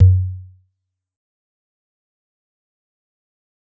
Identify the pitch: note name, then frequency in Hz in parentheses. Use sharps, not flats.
F#2 (92.5 Hz)